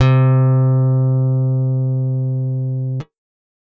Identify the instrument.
acoustic guitar